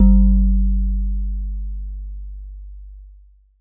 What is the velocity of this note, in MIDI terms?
25